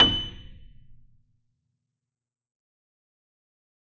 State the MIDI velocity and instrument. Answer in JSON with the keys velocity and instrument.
{"velocity": 100, "instrument": "acoustic keyboard"}